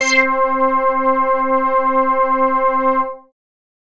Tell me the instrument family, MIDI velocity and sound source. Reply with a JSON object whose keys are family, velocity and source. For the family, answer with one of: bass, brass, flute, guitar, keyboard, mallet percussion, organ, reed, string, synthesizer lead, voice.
{"family": "bass", "velocity": 75, "source": "synthesizer"}